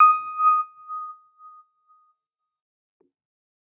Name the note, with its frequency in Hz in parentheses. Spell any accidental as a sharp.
D#6 (1245 Hz)